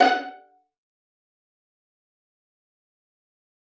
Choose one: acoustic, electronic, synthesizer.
acoustic